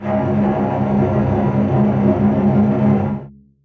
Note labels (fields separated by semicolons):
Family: string; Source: acoustic; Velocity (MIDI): 50; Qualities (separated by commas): bright, non-linear envelope, reverb